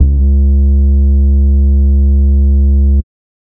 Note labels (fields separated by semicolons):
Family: bass; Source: synthesizer; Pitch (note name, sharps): C#2; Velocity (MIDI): 50; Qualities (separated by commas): dark, distorted, tempo-synced